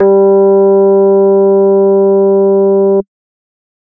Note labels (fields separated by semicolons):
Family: organ; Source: electronic; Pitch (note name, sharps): G3; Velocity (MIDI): 100